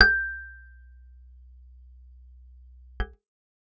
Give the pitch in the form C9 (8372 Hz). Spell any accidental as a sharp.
G6 (1568 Hz)